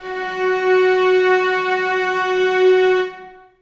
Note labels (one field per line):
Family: string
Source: acoustic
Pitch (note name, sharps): F#4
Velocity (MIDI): 50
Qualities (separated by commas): reverb